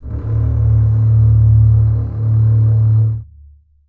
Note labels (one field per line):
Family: string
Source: acoustic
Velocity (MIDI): 75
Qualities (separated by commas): long release, reverb